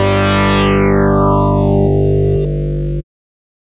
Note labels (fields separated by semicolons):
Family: bass; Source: synthesizer; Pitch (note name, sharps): G1; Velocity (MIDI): 100; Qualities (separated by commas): bright, distorted